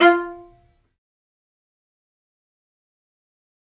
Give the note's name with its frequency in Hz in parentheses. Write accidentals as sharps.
F4 (349.2 Hz)